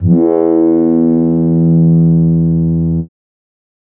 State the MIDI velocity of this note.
50